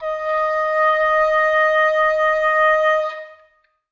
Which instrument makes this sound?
acoustic reed instrument